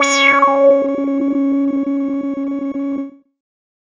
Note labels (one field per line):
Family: bass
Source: synthesizer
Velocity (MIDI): 50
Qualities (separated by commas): distorted, non-linear envelope